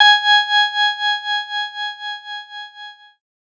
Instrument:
electronic keyboard